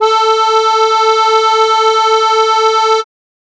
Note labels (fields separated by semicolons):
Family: keyboard; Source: acoustic; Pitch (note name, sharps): A4; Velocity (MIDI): 127